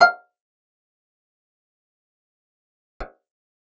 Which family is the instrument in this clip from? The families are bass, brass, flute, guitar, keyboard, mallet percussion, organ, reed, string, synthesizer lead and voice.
guitar